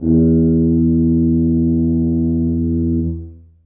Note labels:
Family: brass; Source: acoustic; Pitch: E2; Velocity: 75; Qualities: dark, long release, reverb

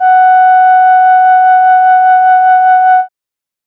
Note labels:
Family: keyboard; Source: synthesizer; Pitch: F#5; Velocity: 127

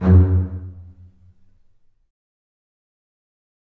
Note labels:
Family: string; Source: acoustic; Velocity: 25; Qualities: fast decay, reverb

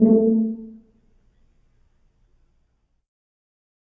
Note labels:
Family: brass; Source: acoustic; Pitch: A3; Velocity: 50; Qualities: dark, reverb

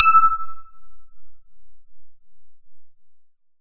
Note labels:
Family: synthesizer lead; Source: synthesizer; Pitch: E6; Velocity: 75

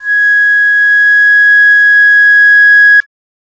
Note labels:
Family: flute; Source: acoustic; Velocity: 50; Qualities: bright

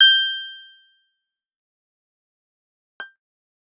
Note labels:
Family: guitar; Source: electronic; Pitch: G6; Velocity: 75; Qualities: bright, fast decay, percussive

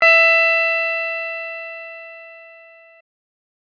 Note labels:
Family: keyboard; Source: electronic; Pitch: E5; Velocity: 25

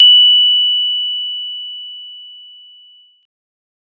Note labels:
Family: mallet percussion; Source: acoustic; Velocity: 25; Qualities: bright

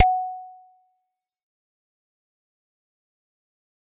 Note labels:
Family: mallet percussion; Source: acoustic; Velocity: 75; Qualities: fast decay, percussive

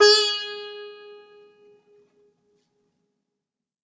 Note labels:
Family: guitar; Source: acoustic; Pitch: G#4; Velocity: 25; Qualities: bright

